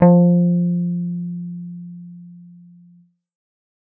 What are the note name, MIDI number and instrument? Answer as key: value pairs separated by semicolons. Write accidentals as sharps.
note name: F3; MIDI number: 53; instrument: synthesizer bass